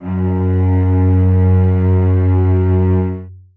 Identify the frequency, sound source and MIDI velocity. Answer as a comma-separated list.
92.5 Hz, acoustic, 75